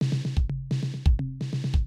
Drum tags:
punk
fill
128 BPM
4/4
snare, high tom, floor tom, kick

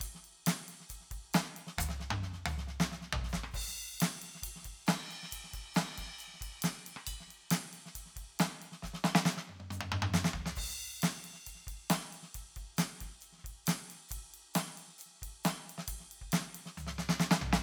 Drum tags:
rock
beat
136 BPM
4/4
crash, ride, ride bell, hi-hat pedal, snare, cross-stick, high tom, mid tom, floor tom, kick

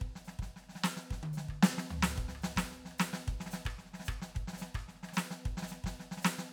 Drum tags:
Brazilian baião
beat
110 BPM
4/4
hi-hat pedal, snare, cross-stick, high tom, floor tom, kick

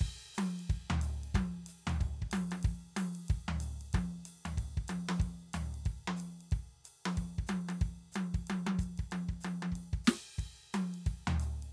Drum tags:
swing
beat
185 BPM
4/4
crash, ride, hi-hat pedal, snare, high tom, floor tom, kick

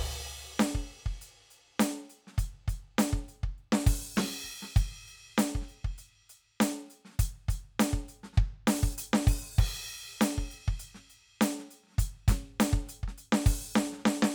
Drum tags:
Latin funk
beat
100 BPM
4/4
crash, closed hi-hat, open hi-hat, hi-hat pedal, snare, kick

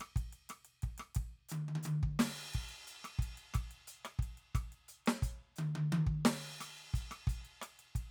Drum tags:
chacarera
beat
118 BPM
4/4
crash, closed hi-hat, hi-hat pedal, snare, cross-stick, high tom, kick

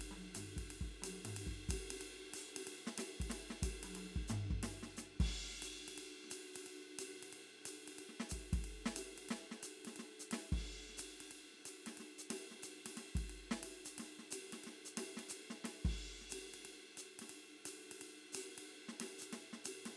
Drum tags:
medium-fast jazz
beat
180 BPM
4/4
ride, hi-hat pedal, snare, high tom, floor tom, kick

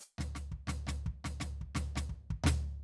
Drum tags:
New Orleans funk
fill
84 BPM
4/4
hi-hat pedal, snare, floor tom, kick

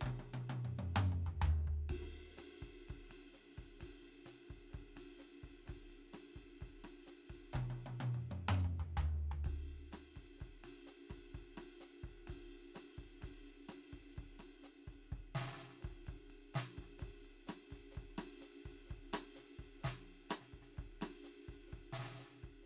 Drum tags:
bossa nova
beat
127 BPM
4/4
ride, hi-hat pedal, snare, cross-stick, high tom, mid tom, floor tom, kick

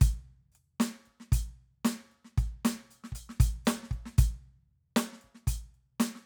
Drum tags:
funk
beat
115 BPM
4/4
closed hi-hat, hi-hat pedal, snare, kick

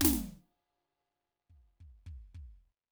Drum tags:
blues shuffle
beat
72 BPM
4/4
snare, kick

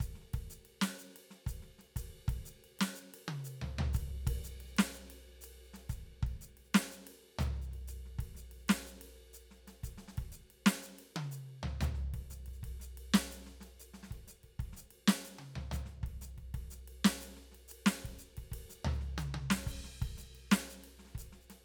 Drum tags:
Afro-Cuban bembé
beat
122 BPM
4/4
crash, ride, hi-hat pedal, snare, high tom, floor tom, kick

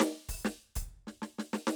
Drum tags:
Purdie shuffle
fill
130 BPM
4/4
closed hi-hat, open hi-hat, hi-hat pedal, snare, kick

